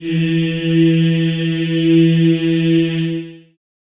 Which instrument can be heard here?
acoustic voice